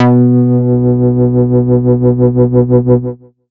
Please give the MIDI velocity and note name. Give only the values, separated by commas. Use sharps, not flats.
75, B2